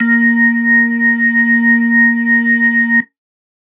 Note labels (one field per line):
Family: organ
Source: electronic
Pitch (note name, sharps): A#3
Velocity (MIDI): 127